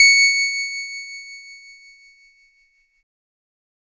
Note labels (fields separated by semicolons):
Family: keyboard; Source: electronic; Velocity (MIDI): 75; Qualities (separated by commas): bright